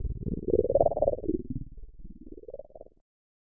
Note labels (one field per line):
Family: keyboard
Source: electronic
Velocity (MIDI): 50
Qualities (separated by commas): distorted, non-linear envelope